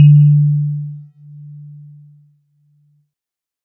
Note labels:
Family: keyboard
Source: synthesizer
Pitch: D3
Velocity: 50

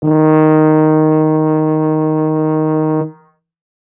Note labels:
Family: brass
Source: acoustic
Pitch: D#3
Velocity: 75

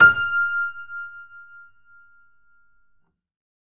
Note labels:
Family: keyboard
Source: acoustic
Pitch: F6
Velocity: 127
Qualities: reverb

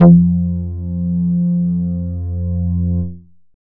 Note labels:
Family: bass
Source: synthesizer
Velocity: 50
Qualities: distorted

